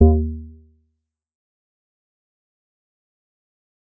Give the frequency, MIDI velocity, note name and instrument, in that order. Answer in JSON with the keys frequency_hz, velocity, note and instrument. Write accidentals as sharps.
{"frequency_hz": 77.78, "velocity": 50, "note": "D#2", "instrument": "synthesizer bass"}